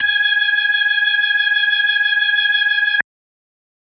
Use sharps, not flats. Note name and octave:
G#6